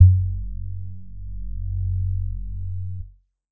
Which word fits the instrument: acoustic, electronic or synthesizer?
electronic